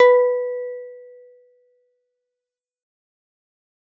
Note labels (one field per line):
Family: keyboard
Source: electronic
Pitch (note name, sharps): B4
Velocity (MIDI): 75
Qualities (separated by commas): fast decay